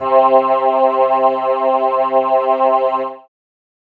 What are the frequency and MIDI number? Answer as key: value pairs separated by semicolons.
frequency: 130.8 Hz; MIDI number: 48